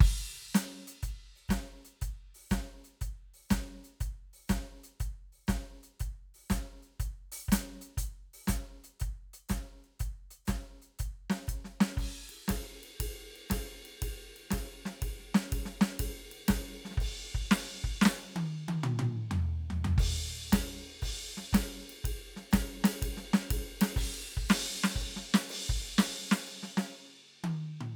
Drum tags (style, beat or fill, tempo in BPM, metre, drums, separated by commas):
rock, beat, 120 BPM, 4/4, crash, ride, closed hi-hat, open hi-hat, hi-hat pedal, snare, high tom, mid tom, floor tom, kick